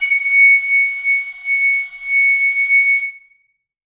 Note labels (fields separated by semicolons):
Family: reed; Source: acoustic; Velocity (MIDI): 100; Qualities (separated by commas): reverb